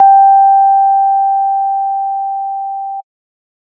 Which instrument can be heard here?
electronic organ